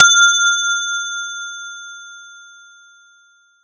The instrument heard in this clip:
acoustic mallet percussion instrument